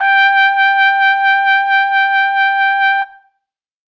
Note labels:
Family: brass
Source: acoustic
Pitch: G5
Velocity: 75

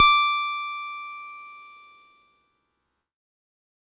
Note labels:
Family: keyboard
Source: electronic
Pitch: D6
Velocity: 127

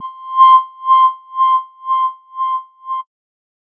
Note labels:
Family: bass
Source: synthesizer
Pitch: C6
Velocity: 50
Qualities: distorted

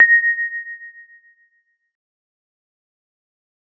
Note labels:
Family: keyboard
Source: electronic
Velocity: 75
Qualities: fast decay

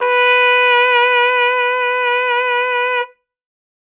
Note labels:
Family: brass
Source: acoustic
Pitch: B4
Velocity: 75

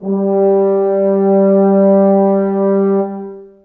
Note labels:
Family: brass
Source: acoustic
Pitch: G3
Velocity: 75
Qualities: dark, long release, reverb

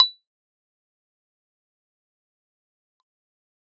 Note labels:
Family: keyboard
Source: electronic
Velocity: 25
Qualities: fast decay, percussive

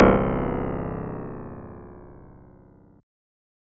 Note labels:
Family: synthesizer lead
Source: synthesizer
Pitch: C0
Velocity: 100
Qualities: bright, distorted

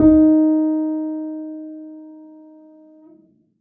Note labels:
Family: keyboard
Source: acoustic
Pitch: D#4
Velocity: 25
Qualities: dark, reverb

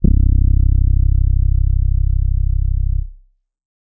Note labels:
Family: keyboard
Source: electronic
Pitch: C1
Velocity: 50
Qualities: dark, distorted

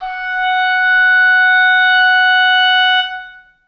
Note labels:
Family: reed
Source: acoustic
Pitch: F#5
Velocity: 75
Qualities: reverb

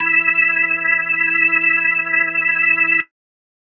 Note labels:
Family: organ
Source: electronic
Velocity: 25

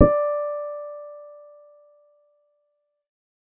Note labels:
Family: keyboard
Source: synthesizer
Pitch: D5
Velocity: 25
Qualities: dark

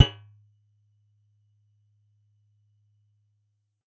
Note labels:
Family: guitar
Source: acoustic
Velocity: 25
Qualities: percussive

